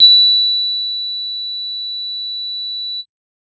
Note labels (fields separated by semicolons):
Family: bass; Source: synthesizer; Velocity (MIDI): 25; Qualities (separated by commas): bright